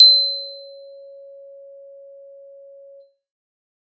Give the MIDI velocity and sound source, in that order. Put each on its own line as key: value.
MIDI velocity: 127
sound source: acoustic